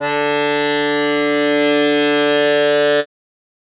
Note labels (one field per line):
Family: reed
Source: acoustic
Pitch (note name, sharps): D3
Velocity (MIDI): 75